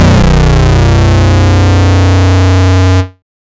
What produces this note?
synthesizer bass